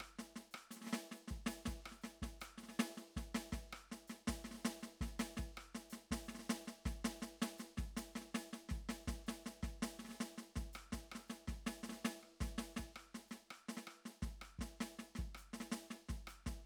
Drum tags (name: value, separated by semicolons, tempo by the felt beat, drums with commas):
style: Venezuelan merengue; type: beat; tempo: 324 eighth notes per minute; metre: 5/8; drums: hi-hat pedal, snare, cross-stick, kick